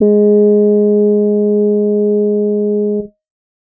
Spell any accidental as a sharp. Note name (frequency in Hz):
G#3 (207.7 Hz)